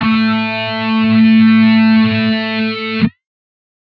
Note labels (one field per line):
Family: guitar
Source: synthesizer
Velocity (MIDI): 25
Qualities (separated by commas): bright, distorted